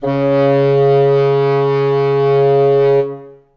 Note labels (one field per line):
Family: reed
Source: acoustic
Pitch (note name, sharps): C#3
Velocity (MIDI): 100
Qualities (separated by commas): reverb